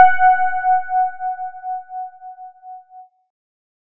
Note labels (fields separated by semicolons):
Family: keyboard; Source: electronic; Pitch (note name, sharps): F#5; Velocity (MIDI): 75